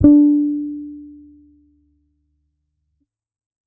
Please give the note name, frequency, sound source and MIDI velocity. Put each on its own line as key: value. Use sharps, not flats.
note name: D4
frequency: 293.7 Hz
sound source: electronic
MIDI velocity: 127